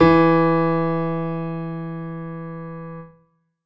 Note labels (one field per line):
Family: keyboard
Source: acoustic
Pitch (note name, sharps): E3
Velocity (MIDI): 100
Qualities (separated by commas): reverb